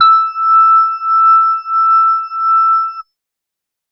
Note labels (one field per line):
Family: organ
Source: electronic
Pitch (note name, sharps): E6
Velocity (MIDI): 100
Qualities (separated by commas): distorted